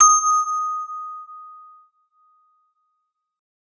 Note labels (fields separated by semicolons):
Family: mallet percussion; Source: acoustic; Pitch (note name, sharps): D#6; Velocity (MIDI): 75; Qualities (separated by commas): bright, non-linear envelope